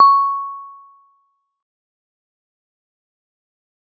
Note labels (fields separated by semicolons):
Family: mallet percussion; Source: acoustic; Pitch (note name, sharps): C#6; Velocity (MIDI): 25; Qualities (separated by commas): fast decay